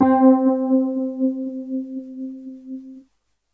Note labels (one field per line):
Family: keyboard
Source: electronic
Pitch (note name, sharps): C4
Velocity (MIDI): 75